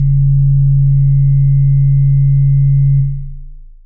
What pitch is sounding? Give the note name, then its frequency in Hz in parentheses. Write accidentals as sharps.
A0 (27.5 Hz)